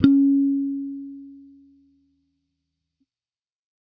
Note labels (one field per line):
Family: bass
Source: electronic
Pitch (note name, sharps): C#4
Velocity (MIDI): 100